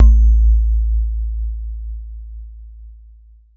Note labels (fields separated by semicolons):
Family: mallet percussion; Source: acoustic; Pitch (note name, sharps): A1; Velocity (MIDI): 75